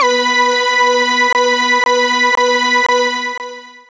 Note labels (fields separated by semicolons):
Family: synthesizer lead; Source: synthesizer; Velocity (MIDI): 75; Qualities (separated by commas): bright, long release